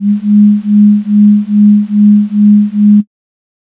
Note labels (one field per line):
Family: flute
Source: synthesizer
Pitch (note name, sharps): G#3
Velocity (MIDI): 100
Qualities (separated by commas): dark